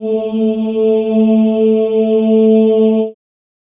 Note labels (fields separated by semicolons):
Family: voice; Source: acoustic; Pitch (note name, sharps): A3; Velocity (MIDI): 50; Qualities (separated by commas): dark, reverb